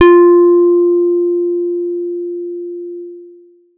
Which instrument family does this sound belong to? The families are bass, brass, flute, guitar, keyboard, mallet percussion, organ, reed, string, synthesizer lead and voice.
guitar